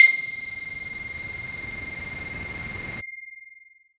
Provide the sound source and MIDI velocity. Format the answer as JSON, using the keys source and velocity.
{"source": "synthesizer", "velocity": 75}